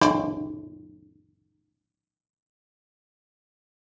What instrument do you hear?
acoustic guitar